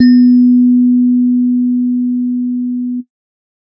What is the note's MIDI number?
59